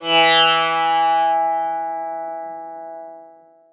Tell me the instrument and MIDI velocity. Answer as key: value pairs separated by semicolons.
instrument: acoustic guitar; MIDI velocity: 50